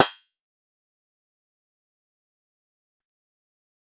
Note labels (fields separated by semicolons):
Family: guitar; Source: synthesizer; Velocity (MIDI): 25; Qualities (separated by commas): fast decay, percussive